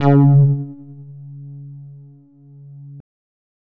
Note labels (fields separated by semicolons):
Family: bass; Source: synthesizer; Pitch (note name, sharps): C#3; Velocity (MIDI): 75; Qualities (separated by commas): distorted